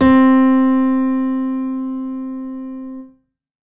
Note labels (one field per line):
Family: keyboard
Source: acoustic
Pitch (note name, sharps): C4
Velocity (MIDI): 100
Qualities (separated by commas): reverb